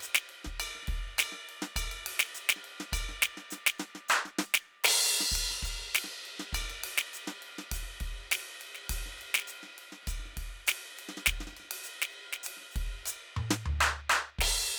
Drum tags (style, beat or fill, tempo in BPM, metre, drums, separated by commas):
Brazilian, beat, 101 BPM, 4/4, crash, ride, ride bell, hi-hat pedal, percussion, snare, mid tom, floor tom, kick